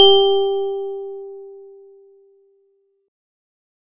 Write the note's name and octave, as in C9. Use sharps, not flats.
G4